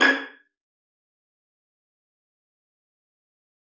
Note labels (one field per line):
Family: string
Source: acoustic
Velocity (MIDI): 25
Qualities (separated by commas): fast decay, percussive, reverb